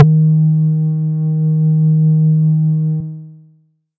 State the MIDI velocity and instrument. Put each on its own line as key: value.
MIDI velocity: 50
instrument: synthesizer bass